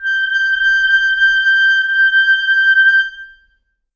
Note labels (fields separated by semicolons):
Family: reed; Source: acoustic; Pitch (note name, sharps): G6; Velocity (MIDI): 25; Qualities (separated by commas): reverb